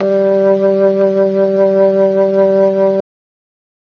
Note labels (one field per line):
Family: flute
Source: electronic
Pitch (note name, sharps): G3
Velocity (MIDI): 127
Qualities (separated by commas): dark